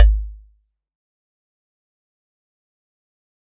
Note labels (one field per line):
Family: mallet percussion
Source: acoustic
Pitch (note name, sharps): G#1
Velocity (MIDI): 127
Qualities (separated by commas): fast decay, percussive